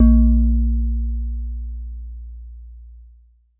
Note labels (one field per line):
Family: mallet percussion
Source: acoustic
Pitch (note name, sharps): A#1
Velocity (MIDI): 75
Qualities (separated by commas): dark